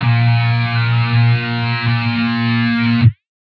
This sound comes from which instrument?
synthesizer guitar